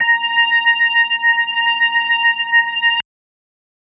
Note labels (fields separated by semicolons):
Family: organ; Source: electronic; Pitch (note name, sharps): A#5; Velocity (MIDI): 127; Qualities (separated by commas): distorted